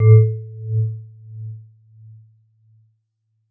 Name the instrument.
acoustic mallet percussion instrument